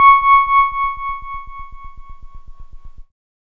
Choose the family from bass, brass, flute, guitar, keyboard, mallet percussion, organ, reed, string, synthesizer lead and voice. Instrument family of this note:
keyboard